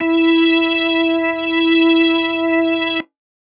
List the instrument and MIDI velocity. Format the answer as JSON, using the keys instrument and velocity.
{"instrument": "electronic organ", "velocity": 50}